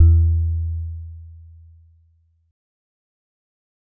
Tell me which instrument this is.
acoustic mallet percussion instrument